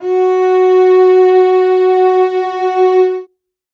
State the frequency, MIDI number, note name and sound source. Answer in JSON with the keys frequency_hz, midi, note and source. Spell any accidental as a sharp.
{"frequency_hz": 370, "midi": 66, "note": "F#4", "source": "acoustic"}